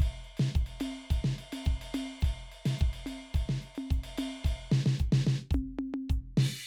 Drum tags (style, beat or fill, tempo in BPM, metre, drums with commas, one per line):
calypso
beat
108 BPM
4/4
crash, ride, hi-hat pedal, snare, high tom, kick